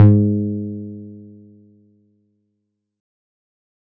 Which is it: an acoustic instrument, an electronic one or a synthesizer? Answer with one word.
electronic